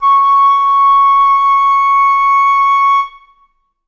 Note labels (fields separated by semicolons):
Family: flute; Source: acoustic; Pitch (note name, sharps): C#6; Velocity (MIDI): 100; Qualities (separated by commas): reverb